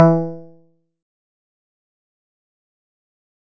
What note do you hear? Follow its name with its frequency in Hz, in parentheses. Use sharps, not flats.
E3 (164.8 Hz)